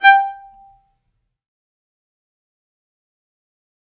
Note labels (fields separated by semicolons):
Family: string; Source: acoustic; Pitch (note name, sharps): G5; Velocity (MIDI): 100; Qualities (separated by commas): fast decay, percussive, reverb